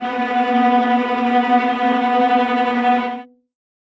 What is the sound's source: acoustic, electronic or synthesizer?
acoustic